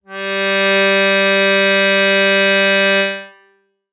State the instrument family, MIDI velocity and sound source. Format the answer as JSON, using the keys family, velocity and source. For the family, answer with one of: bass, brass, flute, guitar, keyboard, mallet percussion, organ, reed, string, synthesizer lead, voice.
{"family": "reed", "velocity": 75, "source": "acoustic"}